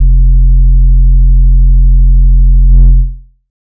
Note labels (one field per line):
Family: bass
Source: synthesizer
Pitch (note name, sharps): F1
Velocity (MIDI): 127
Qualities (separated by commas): dark